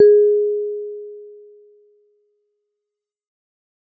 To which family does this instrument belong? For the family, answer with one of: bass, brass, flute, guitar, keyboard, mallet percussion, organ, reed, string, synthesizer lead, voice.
mallet percussion